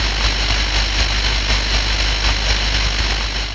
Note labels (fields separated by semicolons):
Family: keyboard; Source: electronic; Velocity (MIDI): 50; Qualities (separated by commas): dark, distorted, long release, tempo-synced